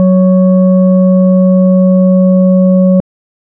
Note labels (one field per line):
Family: organ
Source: electronic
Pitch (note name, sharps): F#3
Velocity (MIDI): 100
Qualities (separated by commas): dark